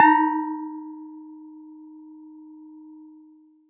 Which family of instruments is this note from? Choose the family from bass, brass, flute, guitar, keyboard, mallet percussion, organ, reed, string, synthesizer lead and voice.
mallet percussion